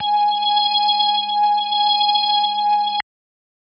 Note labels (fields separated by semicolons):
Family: organ; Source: electronic; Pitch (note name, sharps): G#5; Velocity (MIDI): 50